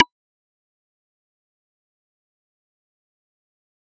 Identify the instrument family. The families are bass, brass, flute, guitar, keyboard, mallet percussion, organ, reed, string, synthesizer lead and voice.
mallet percussion